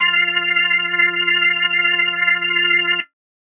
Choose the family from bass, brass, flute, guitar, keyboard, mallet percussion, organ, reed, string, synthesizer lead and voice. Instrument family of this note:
organ